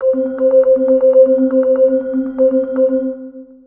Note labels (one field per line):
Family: mallet percussion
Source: synthesizer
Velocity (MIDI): 100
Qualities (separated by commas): dark, long release, multiphonic, percussive, tempo-synced